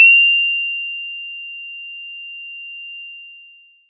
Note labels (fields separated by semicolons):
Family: mallet percussion; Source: acoustic; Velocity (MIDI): 25; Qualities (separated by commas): bright, long release